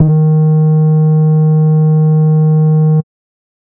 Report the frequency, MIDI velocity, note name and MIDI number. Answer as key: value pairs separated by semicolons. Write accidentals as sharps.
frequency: 155.6 Hz; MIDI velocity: 50; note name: D#3; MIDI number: 51